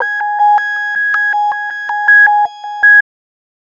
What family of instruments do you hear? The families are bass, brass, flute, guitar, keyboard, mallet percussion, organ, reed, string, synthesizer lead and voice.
bass